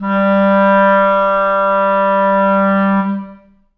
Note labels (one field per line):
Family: reed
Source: acoustic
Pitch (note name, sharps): G3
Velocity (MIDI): 100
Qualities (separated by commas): dark, long release, reverb